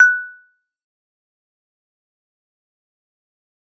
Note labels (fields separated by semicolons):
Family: mallet percussion; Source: acoustic; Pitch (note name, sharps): F#6; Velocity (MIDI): 75; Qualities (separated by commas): fast decay, percussive